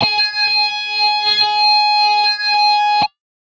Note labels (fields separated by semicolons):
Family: guitar; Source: electronic; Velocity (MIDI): 127; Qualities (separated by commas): bright, distorted